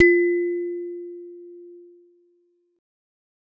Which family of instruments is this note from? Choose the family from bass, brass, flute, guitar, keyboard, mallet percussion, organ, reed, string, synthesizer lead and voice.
mallet percussion